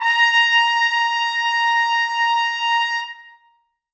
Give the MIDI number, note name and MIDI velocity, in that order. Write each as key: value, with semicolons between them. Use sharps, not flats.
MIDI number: 82; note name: A#5; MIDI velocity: 127